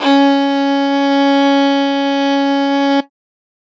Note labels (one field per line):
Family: string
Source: acoustic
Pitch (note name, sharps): C#4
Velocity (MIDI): 100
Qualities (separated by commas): bright